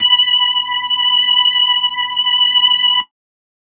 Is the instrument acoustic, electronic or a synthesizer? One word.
electronic